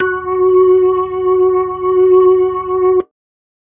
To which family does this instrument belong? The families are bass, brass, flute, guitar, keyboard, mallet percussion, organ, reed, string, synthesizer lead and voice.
organ